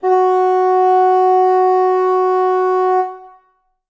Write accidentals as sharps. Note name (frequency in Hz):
F#4 (370 Hz)